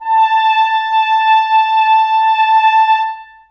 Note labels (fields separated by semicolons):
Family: reed; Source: acoustic; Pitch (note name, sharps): A5; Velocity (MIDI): 127; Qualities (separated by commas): reverb